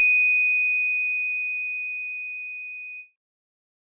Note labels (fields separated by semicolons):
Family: organ; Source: electronic; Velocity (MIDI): 50; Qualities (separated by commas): bright